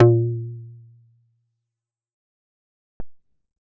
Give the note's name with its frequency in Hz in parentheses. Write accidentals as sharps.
A#2 (116.5 Hz)